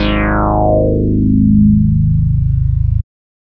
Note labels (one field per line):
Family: bass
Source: synthesizer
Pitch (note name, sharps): G#0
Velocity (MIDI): 75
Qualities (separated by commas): distorted